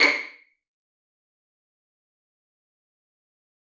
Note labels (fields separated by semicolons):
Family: string; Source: acoustic; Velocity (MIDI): 100; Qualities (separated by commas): fast decay, percussive, reverb